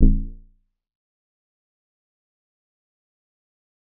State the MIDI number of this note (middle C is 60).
22